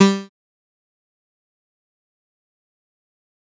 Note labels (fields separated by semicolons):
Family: bass; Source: synthesizer; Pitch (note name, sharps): G3; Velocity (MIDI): 75; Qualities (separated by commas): bright, distorted, fast decay, percussive